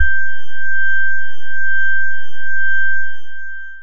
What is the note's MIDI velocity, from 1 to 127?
25